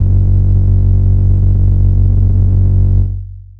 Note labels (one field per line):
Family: keyboard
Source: electronic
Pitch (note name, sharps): F#1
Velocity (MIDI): 25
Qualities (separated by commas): distorted, long release